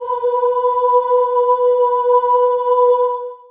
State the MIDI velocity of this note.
50